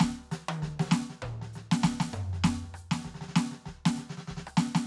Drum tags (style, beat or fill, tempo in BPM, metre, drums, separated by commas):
New Orleans second line, beat, 99 BPM, 4/4, hi-hat pedal, snare, cross-stick, high tom, mid tom, floor tom, kick